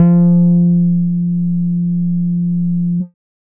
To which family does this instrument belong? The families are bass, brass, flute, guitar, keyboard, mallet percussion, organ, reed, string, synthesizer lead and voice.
bass